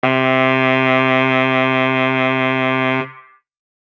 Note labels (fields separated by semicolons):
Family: reed; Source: acoustic; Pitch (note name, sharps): C3; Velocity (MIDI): 127